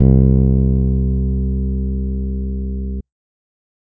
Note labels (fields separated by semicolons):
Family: bass; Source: electronic; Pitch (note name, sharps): C2; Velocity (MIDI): 100